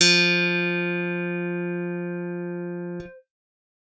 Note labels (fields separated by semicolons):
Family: guitar; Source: electronic; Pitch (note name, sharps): F3; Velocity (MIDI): 127; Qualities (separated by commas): reverb